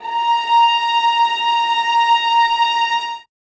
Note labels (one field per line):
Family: string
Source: acoustic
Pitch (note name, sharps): A#5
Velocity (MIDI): 25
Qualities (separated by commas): reverb